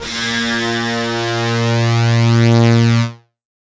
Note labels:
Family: guitar; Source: electronic; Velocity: 50

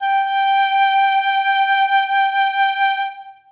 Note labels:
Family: flute; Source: acoustic; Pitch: G5; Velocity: 50; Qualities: reverb

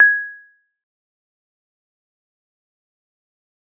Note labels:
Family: mallet percussion; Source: acoustic; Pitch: G#6; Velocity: 50; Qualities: fast decay, percussive

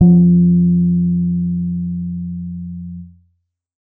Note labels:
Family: keyboard; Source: electronic; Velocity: 25; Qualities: dark

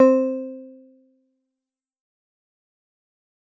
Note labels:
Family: guitar; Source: synthesizer; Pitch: C4; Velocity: 75; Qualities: dark, fast decay, percussive

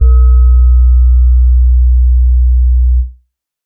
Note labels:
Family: keyboard; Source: electronic; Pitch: B1; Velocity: 50; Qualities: dark

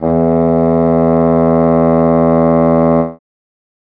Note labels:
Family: reed; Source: acoustic; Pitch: E2; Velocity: 25

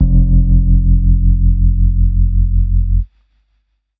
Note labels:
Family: keyboard; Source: electronic; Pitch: F1; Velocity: 50; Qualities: dark

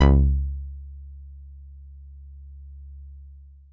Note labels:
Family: guitar; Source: synthesizer; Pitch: C#2; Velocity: 100; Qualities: long release

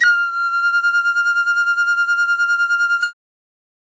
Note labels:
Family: flute; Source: acoustic; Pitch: F6; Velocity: 127

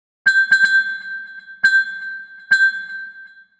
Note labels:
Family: mallet percussion; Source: synthesizer; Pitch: G6; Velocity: 75; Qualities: multiphonic, tempo-synced

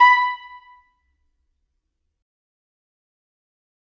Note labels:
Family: reed; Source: acoustic; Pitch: B5; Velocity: 127; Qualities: fast decay, percussive, reverb

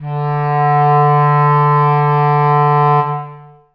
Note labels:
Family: reed; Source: acoustic; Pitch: D3; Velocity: 127; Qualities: long release, reverb

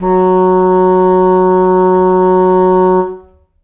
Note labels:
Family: reed; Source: acoustic; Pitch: F#3; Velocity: 50; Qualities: reverb

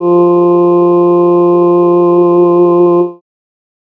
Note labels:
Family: voice; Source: synthesizer; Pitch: F3; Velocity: 50; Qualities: bright

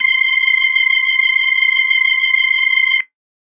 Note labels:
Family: organ; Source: electronic; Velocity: 75; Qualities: reverb

